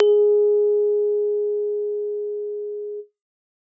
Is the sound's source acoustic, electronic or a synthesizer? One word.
acoustic